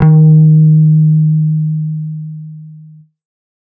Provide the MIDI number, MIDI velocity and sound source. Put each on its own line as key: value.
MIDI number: 51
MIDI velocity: 50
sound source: synthesizer